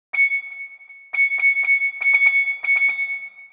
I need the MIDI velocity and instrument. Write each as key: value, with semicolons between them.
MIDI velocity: 25; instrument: synthesizer mallet percussion instrument